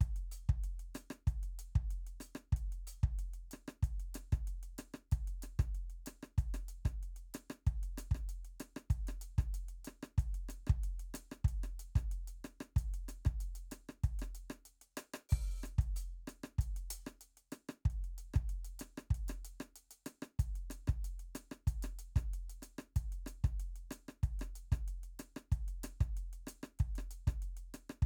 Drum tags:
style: Afrobeat; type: beat; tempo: 94 BPM; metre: 4/4; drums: closed hi-hat, open hi-hat, hi-hat pedal, cross-stick, kick

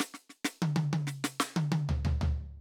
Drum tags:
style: funk rock; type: fill; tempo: 92 BPM; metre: 4/4; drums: snare, high tom, floor tom

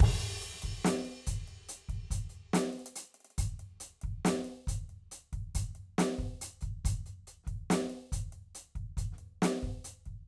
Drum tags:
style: hip-hop; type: beat; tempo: 140 BPM; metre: 4/4; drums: crash, closed hi-hat, snare, kick

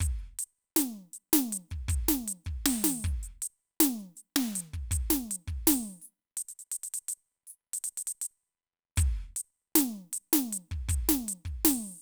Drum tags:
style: funk; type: beat; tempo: 80 BPM; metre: 4/4; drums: closed hi-hat, open hi-hat, hi-hat pedal, snare, kick

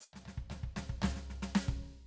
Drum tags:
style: jazz-funk; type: fill; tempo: 116 BPM; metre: 4/4; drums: hi-hat pedal, snare, floor tom, kick

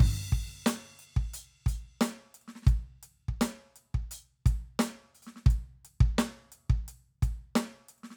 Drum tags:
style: rock; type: beat; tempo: 88 BPM; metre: 4/4; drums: crash, closed hi-hat, open hi-hat, snare, kick

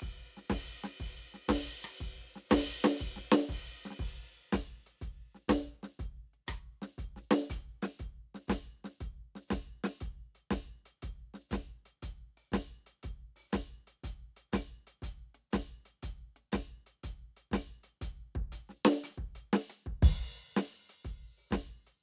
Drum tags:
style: rock; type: beat; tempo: 120 BPM; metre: 4/4; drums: crash, ride, closed hi-hat, open hi-hat, hi-hat pedal, snare, cross-stick, kick

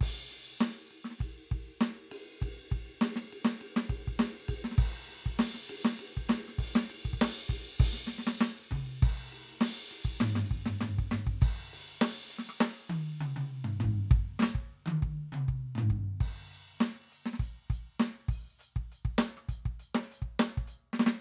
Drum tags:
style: rock; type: beat; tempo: 100 BPM; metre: 4/4; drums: crash, ride, closed hi-hat, open hi-hat, hi-hat pedal, snare, cross-stick, high tom, mid tom, floor tom, kick

